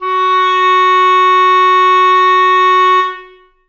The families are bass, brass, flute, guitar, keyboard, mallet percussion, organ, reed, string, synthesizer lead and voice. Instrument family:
reed